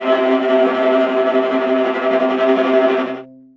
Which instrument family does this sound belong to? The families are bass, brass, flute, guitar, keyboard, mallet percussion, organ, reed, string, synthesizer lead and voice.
string